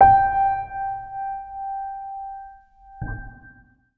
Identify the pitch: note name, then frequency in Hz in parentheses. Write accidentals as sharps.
G5 (784 Hz)